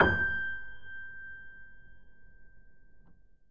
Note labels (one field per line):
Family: keyboard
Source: acoustic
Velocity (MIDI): 50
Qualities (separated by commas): reverb